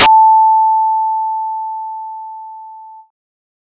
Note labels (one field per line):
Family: bass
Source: synthesizer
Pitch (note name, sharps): A5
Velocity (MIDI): 100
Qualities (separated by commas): bright